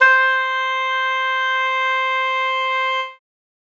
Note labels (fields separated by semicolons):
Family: reed; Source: acoustic; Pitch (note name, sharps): C5; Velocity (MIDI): 75